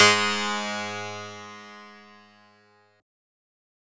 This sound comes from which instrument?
synthesizer lead